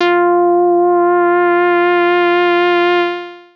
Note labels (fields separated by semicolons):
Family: bass; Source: synthesizer; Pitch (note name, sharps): F4; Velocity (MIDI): 50; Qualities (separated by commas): distorted, long release